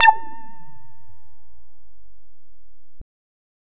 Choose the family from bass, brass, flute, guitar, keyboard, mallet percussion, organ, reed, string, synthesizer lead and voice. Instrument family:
bass